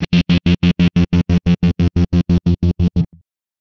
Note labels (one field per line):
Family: guitar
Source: electronic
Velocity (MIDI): 75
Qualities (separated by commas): bright, distorted, tempo-synced